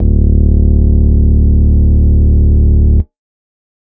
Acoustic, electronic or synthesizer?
electronic